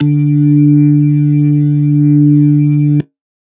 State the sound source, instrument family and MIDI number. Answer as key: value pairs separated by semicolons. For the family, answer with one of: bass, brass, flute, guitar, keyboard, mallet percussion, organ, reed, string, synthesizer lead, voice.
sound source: electronic; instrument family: organ; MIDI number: 50